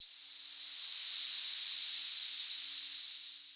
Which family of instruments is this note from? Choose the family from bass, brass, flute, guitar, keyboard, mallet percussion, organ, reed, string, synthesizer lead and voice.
mallet percussion